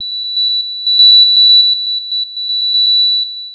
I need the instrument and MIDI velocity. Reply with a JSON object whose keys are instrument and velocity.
{"instrument": "synthesizer lead", "velocity": 127}